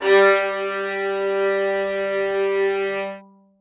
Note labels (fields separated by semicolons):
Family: string; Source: acoustic; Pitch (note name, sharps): G3; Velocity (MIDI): 127; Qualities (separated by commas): reverb